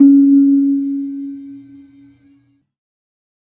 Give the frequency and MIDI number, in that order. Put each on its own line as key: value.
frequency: 277.2 Hz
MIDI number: 61